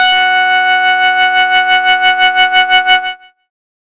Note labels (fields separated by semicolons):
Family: bass; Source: synthesizer; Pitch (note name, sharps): F#5; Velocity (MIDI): 75; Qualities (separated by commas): bright, distorted